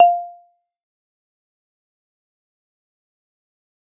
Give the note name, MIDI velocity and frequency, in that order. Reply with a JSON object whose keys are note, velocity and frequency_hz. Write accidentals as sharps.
{"note": "F5", "velocity": 100, "frequency_hz": 698.5}